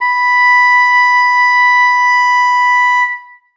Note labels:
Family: reed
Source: acoustic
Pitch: B5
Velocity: 127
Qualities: reverb

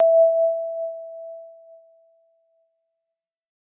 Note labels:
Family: keyboard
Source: electronic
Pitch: E5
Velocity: 25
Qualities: bright

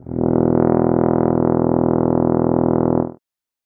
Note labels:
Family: brass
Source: acoustic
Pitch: E1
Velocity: 127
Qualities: dark

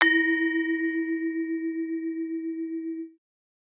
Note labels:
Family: mallet percussion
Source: acoustic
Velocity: 50

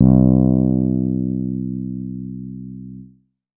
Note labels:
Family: bass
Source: synthesizer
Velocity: 127

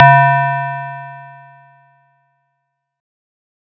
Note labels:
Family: mallet percussion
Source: acoustic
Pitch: C#3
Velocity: 75

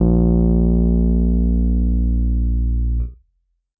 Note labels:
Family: keyboard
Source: electronic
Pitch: A#1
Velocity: 100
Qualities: distorted

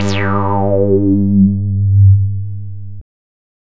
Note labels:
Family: bass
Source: synthesizer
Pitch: G2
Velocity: 100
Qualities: distorted

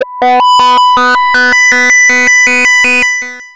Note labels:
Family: bass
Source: synthesizer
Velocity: 127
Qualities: bright, distorted, long release, multiphonic, tempo-synced

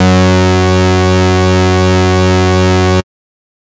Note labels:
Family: bass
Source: synthesizer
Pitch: F#2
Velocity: 25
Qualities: bright, distorted

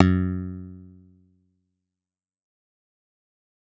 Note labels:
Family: bass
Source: synthesizer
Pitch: F#2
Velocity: 75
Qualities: fast decay

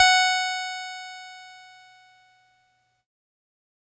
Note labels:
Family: keyboard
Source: electronic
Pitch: F#5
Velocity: 25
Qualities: bright, distorted

